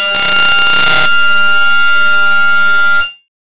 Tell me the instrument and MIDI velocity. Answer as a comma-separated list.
synthesizer bass, 75